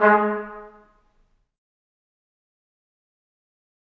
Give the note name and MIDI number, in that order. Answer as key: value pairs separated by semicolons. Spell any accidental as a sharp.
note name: G#3; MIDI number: 56